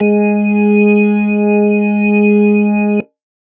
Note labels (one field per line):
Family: organ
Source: electronic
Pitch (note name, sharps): G#3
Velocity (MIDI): 50